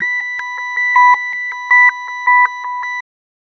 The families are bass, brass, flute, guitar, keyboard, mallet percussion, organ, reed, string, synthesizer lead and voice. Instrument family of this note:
bass